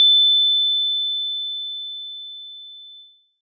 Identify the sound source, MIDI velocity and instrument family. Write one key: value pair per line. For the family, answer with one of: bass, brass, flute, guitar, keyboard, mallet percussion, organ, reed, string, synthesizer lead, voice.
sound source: acoustic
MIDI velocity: 75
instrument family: mallet percussion